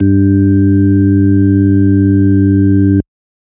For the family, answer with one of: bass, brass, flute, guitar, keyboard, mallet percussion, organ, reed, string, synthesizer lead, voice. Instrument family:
organ